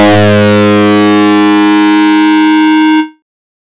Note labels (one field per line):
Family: bass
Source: synthesizer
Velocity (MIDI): 127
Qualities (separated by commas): bright, distorted